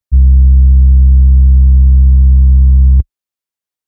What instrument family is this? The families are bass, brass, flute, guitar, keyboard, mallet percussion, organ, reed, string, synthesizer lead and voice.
organ